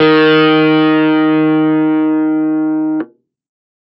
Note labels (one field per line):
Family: keyboard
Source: electronic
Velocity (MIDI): 127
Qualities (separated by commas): distorted